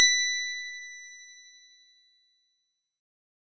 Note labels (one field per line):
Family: synthesizer lead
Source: synthesizer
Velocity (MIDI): 75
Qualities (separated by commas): bright, distorted